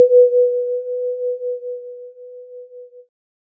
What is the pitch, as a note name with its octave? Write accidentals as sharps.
B4